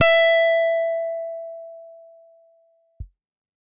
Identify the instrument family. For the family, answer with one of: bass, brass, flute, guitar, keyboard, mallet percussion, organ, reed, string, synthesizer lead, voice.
guitar